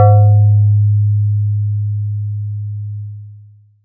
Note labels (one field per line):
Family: mallet percussion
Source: electronic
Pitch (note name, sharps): G#2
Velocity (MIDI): 50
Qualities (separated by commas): long release, multiphonic